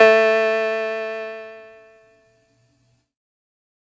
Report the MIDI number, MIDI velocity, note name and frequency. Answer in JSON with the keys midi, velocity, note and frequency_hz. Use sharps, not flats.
{"midi": 57, "velocity": 25, "note": "A3", "frequency_hz": 220}